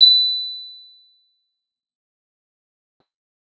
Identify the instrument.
acoustic guitar